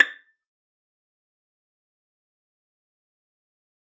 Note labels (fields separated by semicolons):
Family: string; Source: acoustic; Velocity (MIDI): 25; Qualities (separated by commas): fast decay, percussive, reverb